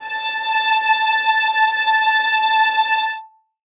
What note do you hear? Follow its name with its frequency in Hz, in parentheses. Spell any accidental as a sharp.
A5 (880 Hz)